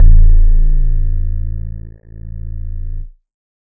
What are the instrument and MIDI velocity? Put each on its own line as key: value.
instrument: synthesizer lead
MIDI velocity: 100